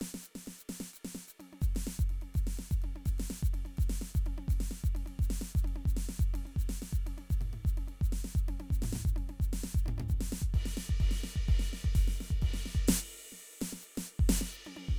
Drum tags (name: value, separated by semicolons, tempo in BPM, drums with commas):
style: linear jazz; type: beat; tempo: 128 BPM; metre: 4/4; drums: crash, ride, open hi-hat, hi-hat pedal, snare, high tom, floor tom, kick